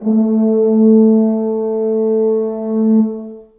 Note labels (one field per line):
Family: brass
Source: acoustic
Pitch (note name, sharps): A3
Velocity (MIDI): 25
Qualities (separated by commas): dark, long release, reverb